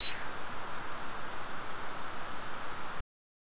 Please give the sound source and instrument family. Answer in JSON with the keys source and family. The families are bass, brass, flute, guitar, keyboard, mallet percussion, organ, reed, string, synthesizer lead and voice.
{"source": "synthesizer", "family": "bass"}